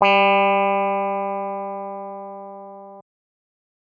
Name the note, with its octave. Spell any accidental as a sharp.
G3